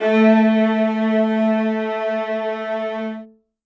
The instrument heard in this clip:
acoustic string instrument